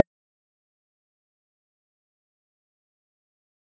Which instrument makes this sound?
acoustic mallet percussion instrument